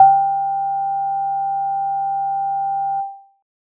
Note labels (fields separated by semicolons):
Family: keyboard; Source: electronic; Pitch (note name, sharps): G5; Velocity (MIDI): 75